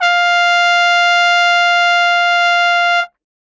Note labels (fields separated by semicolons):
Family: brass; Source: acoustic; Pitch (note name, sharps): F5; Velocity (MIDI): 75